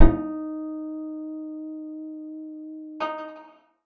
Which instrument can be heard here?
acoustic guitar